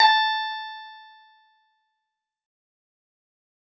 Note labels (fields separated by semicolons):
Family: guitar; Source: synthesizer; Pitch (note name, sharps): A5; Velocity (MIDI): 127; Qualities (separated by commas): fast decay